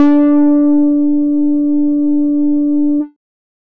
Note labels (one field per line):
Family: bass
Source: synthesizer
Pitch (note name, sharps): D4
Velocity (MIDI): 25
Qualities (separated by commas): distorted, multiphonic, tempo-synced